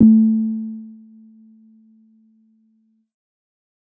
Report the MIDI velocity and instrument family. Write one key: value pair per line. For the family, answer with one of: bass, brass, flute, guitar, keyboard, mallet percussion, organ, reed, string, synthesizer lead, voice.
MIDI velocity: 50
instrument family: keyboard